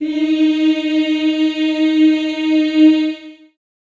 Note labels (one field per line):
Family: voice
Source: acoustic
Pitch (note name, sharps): D#4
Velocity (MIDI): 127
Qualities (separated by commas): reverb